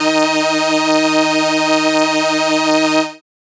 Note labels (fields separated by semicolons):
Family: keyboard; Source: synthesizer; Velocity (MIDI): 127; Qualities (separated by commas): bright